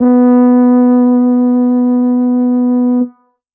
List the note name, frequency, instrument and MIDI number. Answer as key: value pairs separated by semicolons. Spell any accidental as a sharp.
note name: B3; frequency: 246.9 Hz; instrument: acoustic brass instrument; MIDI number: 59